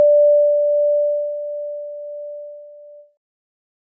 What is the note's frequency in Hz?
587.3 Hz